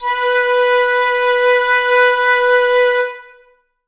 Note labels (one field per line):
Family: flute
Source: acoustic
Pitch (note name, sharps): B4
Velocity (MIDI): 127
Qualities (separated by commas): reverb